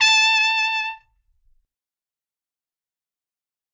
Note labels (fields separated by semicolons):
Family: brass; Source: acoustic; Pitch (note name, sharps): A5; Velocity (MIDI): 25; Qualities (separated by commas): bright, fast decay